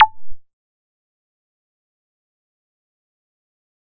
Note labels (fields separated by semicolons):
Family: bass; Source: synthesizer; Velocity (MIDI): 50; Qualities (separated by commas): fast decay, percussive